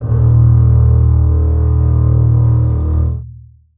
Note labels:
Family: string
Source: acoustic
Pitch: D#1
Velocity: 100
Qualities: long release, reverb

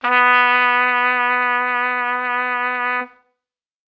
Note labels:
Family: brass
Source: acoustic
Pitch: B3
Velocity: 75

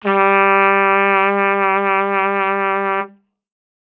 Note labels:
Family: brass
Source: acoustic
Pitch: G3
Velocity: 50

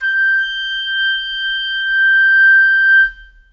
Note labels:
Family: reed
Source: acoustic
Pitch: G6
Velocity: 25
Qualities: reverb

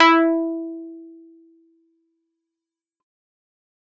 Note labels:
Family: keyboard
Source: electronic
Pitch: E4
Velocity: 100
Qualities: distorted, fast decay

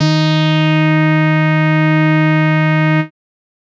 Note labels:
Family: bass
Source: synthesizer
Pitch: D#3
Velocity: 100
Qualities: bright, distorted

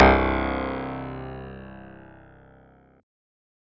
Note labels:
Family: synthesizer lead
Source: synthesizer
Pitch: C1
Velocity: 50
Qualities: bright, distorted

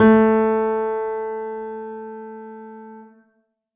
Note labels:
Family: keyboard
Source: acoustic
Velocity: 75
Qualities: reverb

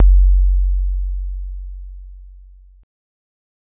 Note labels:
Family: keyboard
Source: electronic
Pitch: F#1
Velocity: 25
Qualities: dark

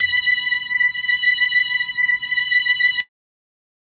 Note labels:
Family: organ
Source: electronic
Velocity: 127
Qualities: bright

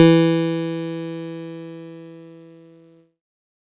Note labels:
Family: keyboard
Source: electronic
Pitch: E3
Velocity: 100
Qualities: bright, distorted

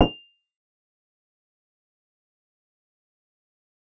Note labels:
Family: keyboard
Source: synthesizer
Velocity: 25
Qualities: fast decay, percussive

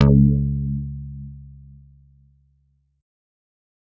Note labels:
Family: bass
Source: synthesizer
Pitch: C#2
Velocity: 75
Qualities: distorted

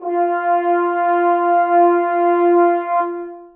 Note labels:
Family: brass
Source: acoustic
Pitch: F4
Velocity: 100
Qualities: long release, reverb

